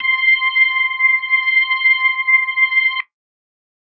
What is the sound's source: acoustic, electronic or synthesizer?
electronic